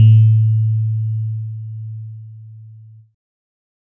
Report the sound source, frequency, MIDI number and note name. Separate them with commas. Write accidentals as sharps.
electronic, 110 Hz, 45, A2